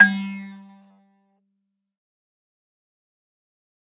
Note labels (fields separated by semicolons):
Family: mallet percussion; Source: acoustic; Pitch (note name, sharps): G3; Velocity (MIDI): 100; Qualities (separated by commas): fast decay, percussive, reverb